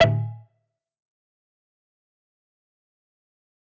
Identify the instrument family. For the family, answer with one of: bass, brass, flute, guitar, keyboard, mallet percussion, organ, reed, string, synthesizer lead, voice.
guitar